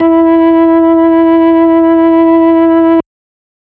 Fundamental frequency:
329.6 Hz